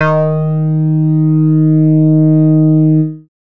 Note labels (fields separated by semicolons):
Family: bass; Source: synthesizer; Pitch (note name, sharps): D#3; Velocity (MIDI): 50; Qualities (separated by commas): distorted